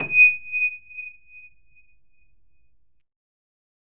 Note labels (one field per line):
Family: keyboard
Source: electronic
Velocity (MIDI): 50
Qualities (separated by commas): bright, reverb